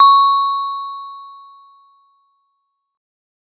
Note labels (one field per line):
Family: mallet percussion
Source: acoustic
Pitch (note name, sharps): C#6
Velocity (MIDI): 25